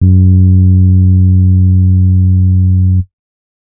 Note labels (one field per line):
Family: keyboard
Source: electronic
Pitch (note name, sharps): F#2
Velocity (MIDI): 25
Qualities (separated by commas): dark